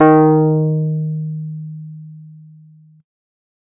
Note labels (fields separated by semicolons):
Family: keyboard; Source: electronic; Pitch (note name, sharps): D#3; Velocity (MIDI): 75